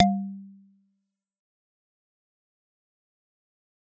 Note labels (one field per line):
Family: mallet percussion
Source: acoustic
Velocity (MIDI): 127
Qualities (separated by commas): fast decay, percussive